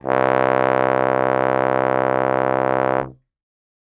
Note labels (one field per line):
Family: brass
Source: acoustic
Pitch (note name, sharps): C2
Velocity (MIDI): 75